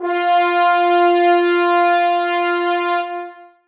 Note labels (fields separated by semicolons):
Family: brass; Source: acoustic; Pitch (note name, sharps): F4; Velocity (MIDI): 127; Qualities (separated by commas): long release, reverb